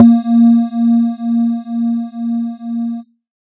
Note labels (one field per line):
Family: synthesizer lead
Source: synthesizer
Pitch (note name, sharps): A#3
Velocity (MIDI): 100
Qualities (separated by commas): distorted